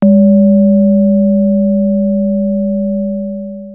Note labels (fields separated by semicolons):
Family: keyboard; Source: acoustic; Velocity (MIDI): 127; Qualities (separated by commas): long release